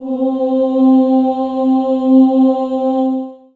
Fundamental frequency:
261.6 Hz